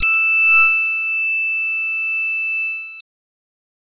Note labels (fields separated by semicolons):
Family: voice; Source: synthesizer; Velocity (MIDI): 127